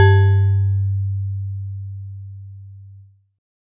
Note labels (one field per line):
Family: mallet percussion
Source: acoustic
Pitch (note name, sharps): G2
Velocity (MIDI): 100